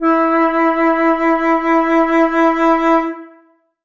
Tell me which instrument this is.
acoustic flute